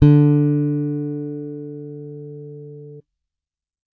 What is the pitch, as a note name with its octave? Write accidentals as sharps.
D3